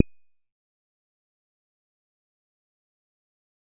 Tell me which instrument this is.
synthesizer bass